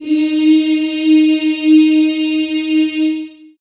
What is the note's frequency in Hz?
311.1 Hz